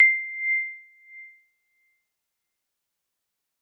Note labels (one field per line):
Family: mallet percussion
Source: acoustic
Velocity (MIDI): 100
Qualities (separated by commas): fast decay, non-linear envelope